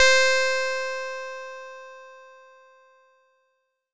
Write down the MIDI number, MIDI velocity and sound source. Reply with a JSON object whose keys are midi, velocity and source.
{"midi": 72, "velocity": 50, "source": "synthesizer"}